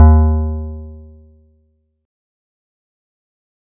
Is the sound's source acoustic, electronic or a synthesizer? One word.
electronic